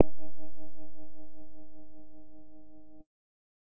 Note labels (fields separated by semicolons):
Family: bass; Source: synthesizer; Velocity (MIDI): 25